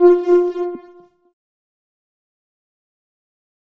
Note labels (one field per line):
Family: keyboard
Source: electronic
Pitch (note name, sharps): F4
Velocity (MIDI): 25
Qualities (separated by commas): distorted, fast decay, non-linear envelope